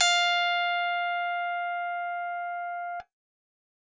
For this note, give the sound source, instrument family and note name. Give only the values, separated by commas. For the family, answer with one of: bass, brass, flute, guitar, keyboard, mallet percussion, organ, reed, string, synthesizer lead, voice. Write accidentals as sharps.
electronic, keyboard, F5